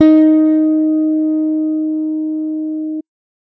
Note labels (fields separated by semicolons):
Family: bass; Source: electronic; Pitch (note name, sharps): D#4; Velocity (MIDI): 100